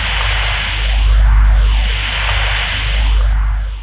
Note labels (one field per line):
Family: keyboard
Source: electronic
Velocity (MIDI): 50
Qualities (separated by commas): dark, long release